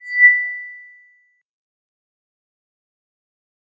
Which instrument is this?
electronic mallet percussion instrument